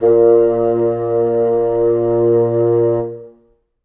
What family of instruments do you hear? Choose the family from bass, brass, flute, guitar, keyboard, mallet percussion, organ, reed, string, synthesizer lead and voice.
reed